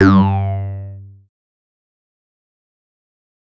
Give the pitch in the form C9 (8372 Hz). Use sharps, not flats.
G2 (98 Hz)